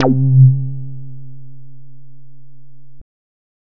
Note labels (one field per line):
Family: bass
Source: synthesizer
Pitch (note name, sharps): C3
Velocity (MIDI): 25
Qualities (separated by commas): distorted